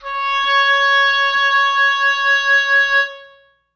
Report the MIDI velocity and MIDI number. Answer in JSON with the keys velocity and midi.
{"velocity": 127, "midi": 73}